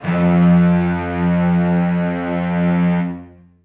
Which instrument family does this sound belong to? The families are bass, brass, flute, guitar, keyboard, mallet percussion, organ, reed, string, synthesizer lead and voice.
string